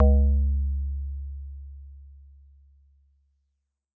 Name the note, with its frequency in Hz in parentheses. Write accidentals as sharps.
C#2 (69.3 Hz)